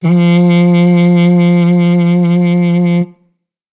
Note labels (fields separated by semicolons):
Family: brass; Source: acoustic; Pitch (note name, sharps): F3; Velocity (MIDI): 100